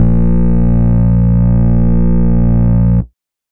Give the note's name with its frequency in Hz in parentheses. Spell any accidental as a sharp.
A#1 (58.27 Hz)